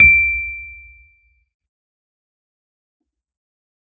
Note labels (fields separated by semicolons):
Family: keyboard; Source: electronic; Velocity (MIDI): 127; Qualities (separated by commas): fast decay